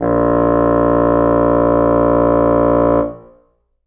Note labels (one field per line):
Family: reed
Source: acoustic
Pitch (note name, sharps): A#1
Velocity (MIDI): 100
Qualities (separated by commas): reverb